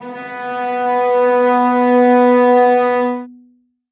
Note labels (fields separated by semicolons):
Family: string; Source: acoustic; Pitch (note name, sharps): B3; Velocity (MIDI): 25; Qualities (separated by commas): reverb